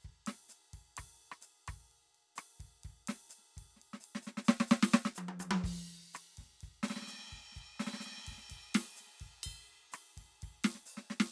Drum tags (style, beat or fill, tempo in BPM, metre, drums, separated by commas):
bossa nova, beat, 127 BPM, 4/4, crash, ride, ride bell, hi-hat pedal, snare, cross-stick, high tom, kick